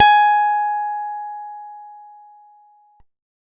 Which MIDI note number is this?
80